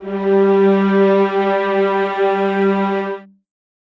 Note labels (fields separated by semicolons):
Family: string; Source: acoustic; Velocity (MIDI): 50; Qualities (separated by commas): reverb